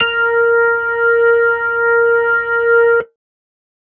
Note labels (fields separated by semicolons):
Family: organ; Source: electronic; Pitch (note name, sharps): A#4; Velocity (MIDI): 127